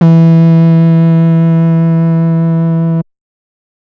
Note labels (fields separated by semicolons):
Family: bass; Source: synthesizer; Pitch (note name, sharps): E3; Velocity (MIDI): 75; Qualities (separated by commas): distorted